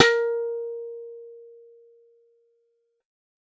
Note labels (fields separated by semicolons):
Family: guitar; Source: synthesizer; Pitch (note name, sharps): A#4; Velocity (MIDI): 50